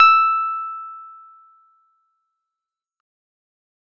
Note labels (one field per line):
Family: keyboard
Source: electronic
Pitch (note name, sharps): E6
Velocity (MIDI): 127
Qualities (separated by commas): fast decay